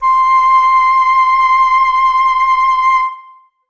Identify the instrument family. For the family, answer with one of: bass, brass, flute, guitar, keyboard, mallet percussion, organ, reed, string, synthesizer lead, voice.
flute